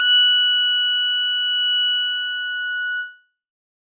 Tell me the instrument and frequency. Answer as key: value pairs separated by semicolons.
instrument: electronic keyboard; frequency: 1480 Hz